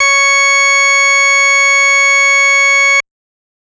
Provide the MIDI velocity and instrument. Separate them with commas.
127, electronic organ